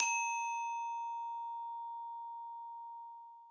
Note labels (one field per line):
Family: mallet percussion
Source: acoustic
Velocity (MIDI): 50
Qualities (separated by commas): reverb